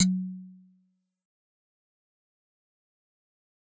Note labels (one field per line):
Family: mallet percussion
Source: acoustic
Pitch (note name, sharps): F#3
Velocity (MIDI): 25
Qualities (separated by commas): fast decay, percussive